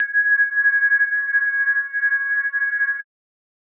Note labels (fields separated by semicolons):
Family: mallet percussion; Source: electronic; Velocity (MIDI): 75; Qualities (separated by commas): multiphonic, non-linear envelope